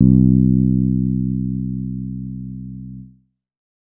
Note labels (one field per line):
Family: bass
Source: synthesizer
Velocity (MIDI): 75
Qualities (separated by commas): dark